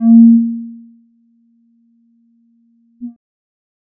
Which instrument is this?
synthesizer bass